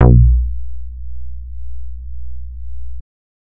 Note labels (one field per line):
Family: bass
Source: synthesizer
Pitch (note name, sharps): B1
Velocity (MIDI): 100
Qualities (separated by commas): distorted